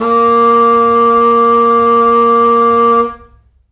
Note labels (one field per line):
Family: reed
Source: acoustic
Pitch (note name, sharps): A#3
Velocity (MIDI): 75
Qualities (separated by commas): distorted, reverb